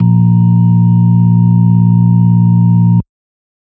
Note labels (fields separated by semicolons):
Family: organ; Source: electronic; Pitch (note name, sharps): A#1; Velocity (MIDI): 100; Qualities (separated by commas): dark